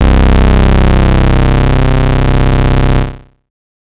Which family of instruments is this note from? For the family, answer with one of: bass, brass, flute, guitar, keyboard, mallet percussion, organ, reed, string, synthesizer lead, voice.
bass